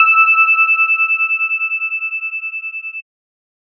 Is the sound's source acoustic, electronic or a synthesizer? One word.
synthesizer